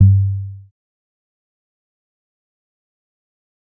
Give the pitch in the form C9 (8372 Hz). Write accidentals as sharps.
G2 (98 Hz)